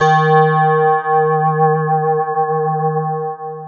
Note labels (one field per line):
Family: guitar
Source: electronic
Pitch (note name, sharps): D#3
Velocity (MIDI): 127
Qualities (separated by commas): long release, multiphonic, non-linear envelope